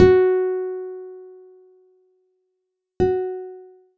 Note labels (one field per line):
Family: guitar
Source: acoustic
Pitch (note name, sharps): F#4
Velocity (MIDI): 100